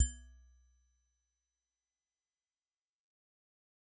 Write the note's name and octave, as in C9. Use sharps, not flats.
B1